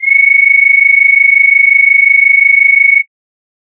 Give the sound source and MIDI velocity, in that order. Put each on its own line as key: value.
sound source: synthesizer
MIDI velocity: 75